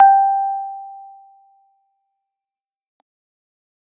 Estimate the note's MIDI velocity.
50